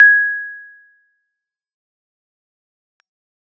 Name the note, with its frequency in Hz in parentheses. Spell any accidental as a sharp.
G#6 (1661 Hz)